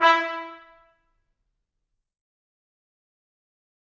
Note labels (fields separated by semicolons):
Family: brass; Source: acoustic; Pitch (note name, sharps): E4; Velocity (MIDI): 100; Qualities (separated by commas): fast decay, percussive, reverb